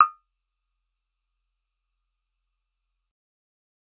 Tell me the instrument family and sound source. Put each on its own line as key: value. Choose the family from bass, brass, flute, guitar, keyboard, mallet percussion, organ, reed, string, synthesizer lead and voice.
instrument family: bass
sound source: synthesizer